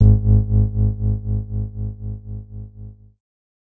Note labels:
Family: keyboard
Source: electronic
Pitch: G#1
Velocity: 25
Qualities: dark

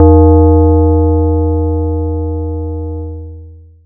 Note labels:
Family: mallet percussion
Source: acoustic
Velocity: 50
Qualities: distorted, long release

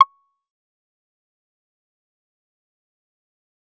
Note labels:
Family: bass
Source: synthesizer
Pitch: C#6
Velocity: 100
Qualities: fast decay, percussive

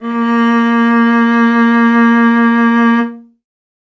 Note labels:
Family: string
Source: acoustic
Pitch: A#3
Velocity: 25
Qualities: reverb

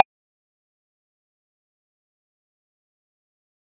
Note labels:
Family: mallet percussion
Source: acoustic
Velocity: 100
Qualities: fast decay, percussive

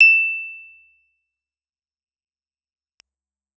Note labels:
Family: keyboard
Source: electronic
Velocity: 100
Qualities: bright, fast decay, percussive

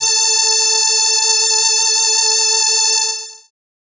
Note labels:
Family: keyboard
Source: synthesizer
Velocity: 100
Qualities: bright

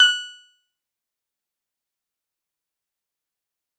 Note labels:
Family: guitar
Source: synthesizer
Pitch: F#6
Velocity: 100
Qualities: fast decay, percussive

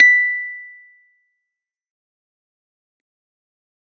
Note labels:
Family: keyboard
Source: electronic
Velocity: 100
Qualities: fast decay, percussive

